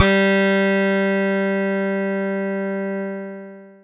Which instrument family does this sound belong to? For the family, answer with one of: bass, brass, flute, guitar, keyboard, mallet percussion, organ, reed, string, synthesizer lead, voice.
keyboard